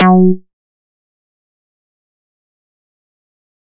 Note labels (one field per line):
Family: bass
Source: synthesizer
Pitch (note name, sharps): F#3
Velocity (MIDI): 75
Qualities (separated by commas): fast decay, percussive